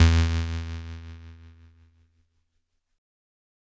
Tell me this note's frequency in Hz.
82.41 Hz